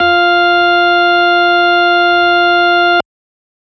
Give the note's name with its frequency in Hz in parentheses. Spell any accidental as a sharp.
F4 (349.2 Hz)